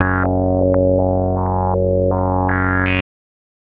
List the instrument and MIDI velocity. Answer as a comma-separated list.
synthesizer bass, 100